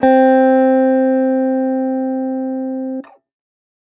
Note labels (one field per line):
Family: guitar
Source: electronic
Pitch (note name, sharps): C4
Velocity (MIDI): 100